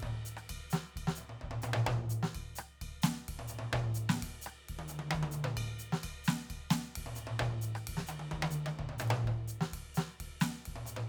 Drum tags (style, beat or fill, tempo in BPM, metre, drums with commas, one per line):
Dominican merengue
beat
130 BPM
4/4
ride, ride bell, hi-hat pedal, snare, cross-stick, high tom, mid tom, kick